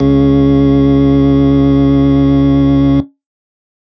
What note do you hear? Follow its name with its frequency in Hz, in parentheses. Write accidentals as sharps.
C#2 (69.3 Hz)